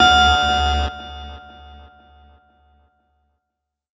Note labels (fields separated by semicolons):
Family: keyboard; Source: electronic; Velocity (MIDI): 25; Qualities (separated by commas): bright, distorted